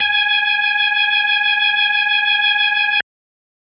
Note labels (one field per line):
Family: organ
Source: electronic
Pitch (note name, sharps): G#5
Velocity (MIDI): 75